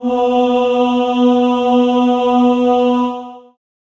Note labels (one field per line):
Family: voice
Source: acoustic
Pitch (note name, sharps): B3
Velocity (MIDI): 25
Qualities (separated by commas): long release, reverb